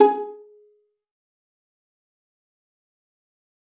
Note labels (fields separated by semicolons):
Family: string; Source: acoustic; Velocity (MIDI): 25; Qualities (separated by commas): fast decay, percussive, reverb